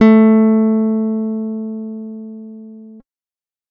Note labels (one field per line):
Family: guitar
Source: acoustic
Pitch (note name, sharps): A3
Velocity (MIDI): 50